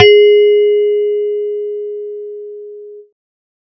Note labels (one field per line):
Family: bass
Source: synthesizer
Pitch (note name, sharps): G#4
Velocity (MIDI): 25